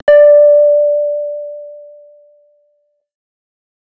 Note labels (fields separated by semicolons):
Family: bass; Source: synthesizer; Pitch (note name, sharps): D5; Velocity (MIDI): 127; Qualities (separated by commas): distorted